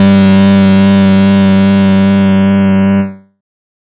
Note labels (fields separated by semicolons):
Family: bass; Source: synthesizer; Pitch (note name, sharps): G2; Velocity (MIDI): 127; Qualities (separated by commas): bright, distorted, non-linear envelope